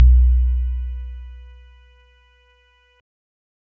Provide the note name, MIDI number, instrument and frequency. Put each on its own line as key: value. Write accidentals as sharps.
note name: B1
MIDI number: 35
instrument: electronic keyboard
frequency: 61.74 Hz